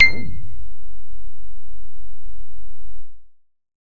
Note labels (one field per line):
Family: bass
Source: synthesizer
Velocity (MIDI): 25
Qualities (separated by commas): distorted